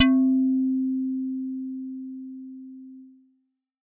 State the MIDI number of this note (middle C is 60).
60